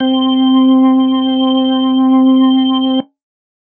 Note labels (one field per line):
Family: organ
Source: electronic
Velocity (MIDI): 127